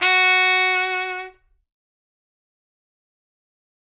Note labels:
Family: brass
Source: acoustic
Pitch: F#4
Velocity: 75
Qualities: bright, fast decay

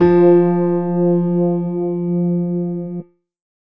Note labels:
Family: keyboard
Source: electronic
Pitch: F3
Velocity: 75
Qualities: reverb

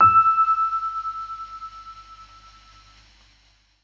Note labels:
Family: keyboard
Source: electronic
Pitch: E6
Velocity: 25

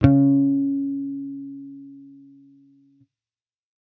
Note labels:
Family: bass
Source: electronic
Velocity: 75

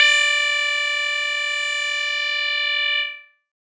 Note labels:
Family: keyboard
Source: electronic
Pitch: D5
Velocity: 100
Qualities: bright, distorted, multiphonic

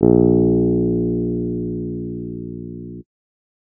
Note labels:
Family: keyboard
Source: electronic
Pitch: A#1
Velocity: 50

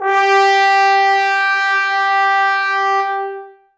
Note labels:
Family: brass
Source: acoustic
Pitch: G4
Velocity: 127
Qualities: bright, long release, reverb

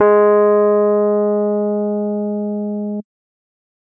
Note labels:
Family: keyboard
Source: electronic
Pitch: G#3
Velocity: 127

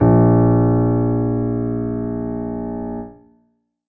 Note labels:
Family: keyboard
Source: acoustic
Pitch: A#1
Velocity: 50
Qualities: reverb

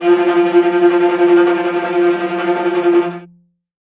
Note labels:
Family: string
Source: acoustic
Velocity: 100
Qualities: non-linear envelope, reverb

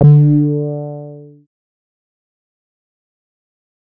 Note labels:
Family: bass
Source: synthesizer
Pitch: D3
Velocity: 50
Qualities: distorted, fast decay

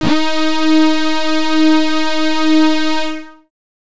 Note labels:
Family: bass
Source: synthesizer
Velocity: 127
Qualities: bright, distorted

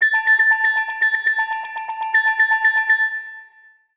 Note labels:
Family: mallet percussion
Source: synthesizer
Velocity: 75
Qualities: long release, multiphonic, tempo-synced

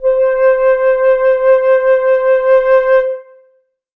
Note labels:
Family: flute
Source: acoustic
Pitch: C5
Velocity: 25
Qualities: reverb

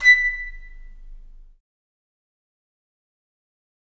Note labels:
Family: flute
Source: acoustic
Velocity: 50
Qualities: fast decay, reverb

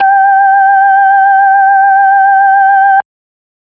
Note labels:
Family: organ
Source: electronic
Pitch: G5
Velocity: 25

